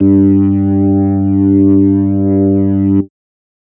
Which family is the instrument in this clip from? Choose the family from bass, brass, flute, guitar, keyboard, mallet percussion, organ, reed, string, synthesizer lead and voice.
organ